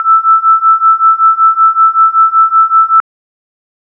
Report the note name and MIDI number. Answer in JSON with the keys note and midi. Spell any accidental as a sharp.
{"note": "E6", "midi": 88}